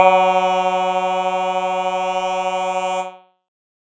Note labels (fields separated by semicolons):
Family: keyboard; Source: electronic; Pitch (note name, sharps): F#3; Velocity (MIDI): 127; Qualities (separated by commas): bright, distorted, multiphonic